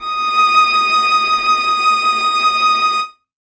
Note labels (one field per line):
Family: string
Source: acoustic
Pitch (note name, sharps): D#6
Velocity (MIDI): 25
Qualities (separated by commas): reverb